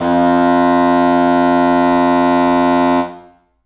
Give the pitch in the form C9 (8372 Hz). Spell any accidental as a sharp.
F2 (87.31 Hz)